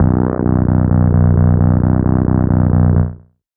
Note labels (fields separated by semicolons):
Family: bass; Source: synthesizer; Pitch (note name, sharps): B0; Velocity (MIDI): 50; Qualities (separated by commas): distorted, tempo-synced